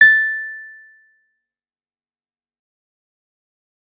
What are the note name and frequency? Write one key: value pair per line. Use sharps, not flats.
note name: A6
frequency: 1760 Hz